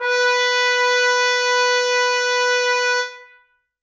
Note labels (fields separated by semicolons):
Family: brass; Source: acoustic; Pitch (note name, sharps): B4; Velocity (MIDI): 127; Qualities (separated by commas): bright, reverb